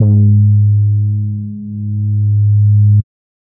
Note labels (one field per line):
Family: bass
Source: synthesizer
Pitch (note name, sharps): G#2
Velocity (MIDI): 100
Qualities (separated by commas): dark